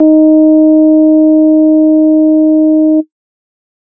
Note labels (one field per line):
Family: organ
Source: electronic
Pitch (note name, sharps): D#4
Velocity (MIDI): 100